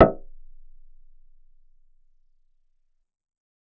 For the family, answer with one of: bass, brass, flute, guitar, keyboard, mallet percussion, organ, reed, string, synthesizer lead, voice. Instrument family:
bass